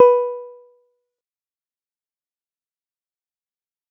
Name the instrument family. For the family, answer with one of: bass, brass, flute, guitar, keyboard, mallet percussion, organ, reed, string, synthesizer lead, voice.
guitar